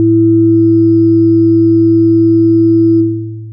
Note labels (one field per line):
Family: synthesizer lead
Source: synthesizer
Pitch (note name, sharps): A2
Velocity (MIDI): 75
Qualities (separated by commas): long release